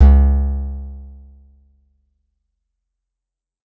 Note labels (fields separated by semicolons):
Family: guitar; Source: acoustic; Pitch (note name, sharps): C#2; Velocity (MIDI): 75